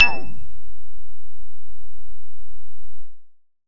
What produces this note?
synthesizer bass